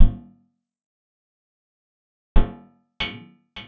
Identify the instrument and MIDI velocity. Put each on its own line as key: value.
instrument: acoustic guitar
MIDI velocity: 100